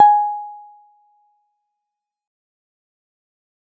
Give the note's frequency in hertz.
830.6 Hz